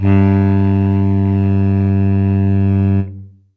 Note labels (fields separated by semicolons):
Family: reed; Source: acoustic; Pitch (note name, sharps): G2; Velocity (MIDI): 50; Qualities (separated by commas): reverb